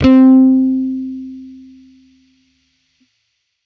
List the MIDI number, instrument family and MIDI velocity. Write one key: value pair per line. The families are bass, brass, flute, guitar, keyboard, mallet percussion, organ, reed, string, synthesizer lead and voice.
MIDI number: 60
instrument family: bass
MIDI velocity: 50